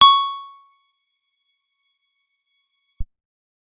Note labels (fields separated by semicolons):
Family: guitar; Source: acoustic; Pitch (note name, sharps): C#6; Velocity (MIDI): 50; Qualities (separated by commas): percussive